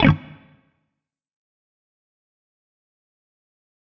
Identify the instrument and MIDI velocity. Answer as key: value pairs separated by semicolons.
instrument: electronic guitar; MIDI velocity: 25